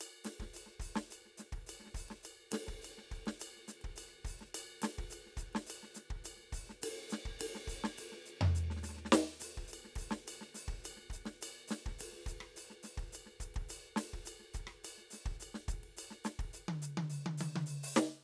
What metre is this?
4/4